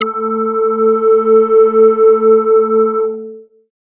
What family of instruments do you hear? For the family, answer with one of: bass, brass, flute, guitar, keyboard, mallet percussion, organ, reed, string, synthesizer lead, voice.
bass